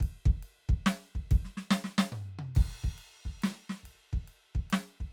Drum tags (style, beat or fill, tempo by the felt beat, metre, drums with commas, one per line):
rock
beat
46.7 dotted-quarter beats per minute (140 eighth notes per minute)
6/8
crash, ride, snare, high tom, mid tom, kick